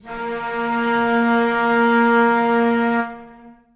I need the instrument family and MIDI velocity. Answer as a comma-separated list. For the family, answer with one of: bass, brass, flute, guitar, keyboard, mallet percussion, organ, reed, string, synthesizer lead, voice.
string, 50